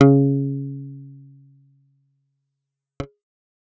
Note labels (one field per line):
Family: bass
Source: synthesizer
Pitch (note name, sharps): C#3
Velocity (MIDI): 100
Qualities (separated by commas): fast decay